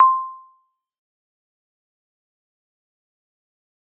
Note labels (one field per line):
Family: mallet percussion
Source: acoustic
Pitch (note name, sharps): C6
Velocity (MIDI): 127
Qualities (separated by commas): fast decay, percussive